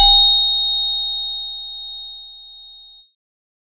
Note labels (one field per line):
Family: keyboard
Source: electronic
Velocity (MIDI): 75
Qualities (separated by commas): bright, distorted